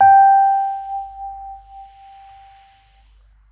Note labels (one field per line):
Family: keyboard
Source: electronic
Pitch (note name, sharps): G5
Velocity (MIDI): 25